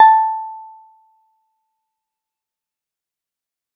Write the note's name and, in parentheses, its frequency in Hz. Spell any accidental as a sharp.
A5 (880 Hz)